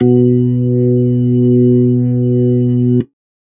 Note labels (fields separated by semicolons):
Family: organ; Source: electronic; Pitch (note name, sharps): B2; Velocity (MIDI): 127